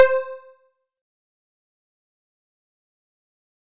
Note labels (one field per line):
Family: bass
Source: synthesizer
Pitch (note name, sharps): C5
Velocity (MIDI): 127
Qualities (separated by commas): fast decay, percussive